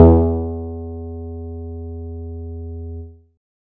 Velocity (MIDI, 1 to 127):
127